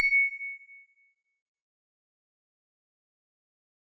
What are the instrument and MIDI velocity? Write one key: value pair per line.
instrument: acoustic mallet percussion instrument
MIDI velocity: 75